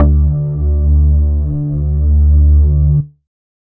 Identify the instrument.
synthesizer bass